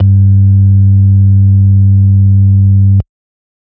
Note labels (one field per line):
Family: organ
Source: electronic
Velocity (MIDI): 25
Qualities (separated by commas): dark